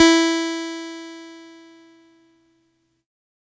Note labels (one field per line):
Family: keyboard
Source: electronic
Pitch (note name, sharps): E4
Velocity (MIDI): 25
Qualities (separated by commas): bright, distorted